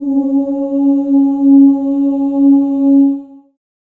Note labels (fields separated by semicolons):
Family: voice; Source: acoustic; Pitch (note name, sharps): C#4; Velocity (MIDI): 100; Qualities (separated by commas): dark, reverb